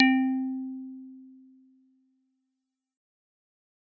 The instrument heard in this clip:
synthesizer guitar